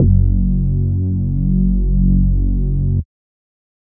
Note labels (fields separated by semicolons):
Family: bass; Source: synthesizer; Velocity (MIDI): 50